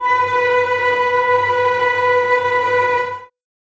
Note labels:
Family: string; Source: acoustic; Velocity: 75; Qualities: bright, non-linear envelope, reverb

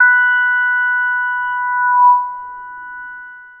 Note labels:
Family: synthesizer lead; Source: synthesizer; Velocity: 127; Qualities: long release

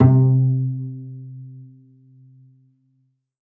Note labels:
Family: string; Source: acoustic; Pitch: C3; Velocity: 127; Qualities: reverb

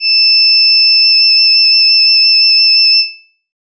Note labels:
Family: reed; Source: synthesizer; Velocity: 127; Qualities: bright

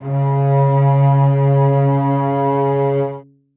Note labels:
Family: string; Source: acoustic; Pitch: C#3; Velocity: 50; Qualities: reverb

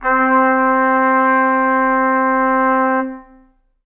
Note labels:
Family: brass; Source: acoustic; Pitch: C4; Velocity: 25; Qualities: reverb

